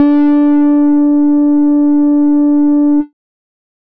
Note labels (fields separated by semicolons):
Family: bass; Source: synthesizer; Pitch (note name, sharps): D4; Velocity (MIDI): 127; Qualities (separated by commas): distorted